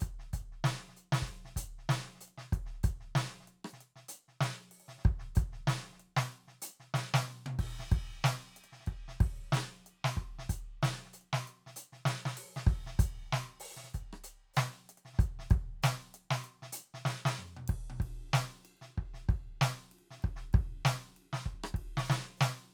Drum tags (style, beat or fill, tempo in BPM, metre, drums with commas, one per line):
rock
beat
95 BPM
4/4
crash, ride, ride bell, closed hi-hat, open hi-hat, hi-hat pedal, snare, cross-stick, high tom, mid tom, kick